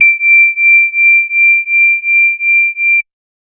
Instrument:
electronic organ